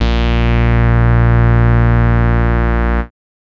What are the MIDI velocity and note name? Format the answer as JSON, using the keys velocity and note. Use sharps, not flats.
{"velocity": 100, "note": "A#1"}